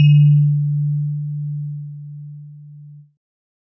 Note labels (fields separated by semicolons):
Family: keyboard; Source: electronic; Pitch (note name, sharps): D3; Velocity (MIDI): 75; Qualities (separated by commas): multiphonic